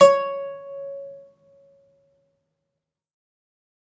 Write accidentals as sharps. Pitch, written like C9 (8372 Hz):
C#5 (554.4 Hz)